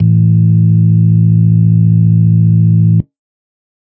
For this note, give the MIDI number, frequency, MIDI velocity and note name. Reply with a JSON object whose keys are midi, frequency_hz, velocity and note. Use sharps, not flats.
{"midi": 33, "frequency_hz": 55, "velocity": 100, "note": "A1"}